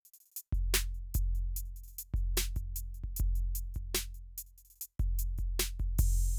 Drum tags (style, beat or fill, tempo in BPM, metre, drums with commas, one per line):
hip-hop
beat
75 BPM
4/4
closed hi-hat, open hi-hat, snare, kick